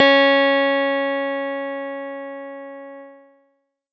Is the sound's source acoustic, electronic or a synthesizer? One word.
electronic